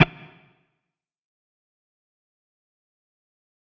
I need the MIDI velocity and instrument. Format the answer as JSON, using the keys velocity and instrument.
{"velocity": 50, "instrument": "electronic guitar"}